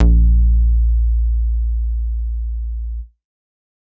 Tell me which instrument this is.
synthesizer bass